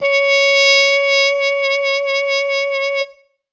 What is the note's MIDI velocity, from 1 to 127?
50